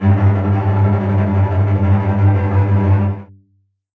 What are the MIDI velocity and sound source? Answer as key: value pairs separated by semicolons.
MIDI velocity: 127; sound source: acoustic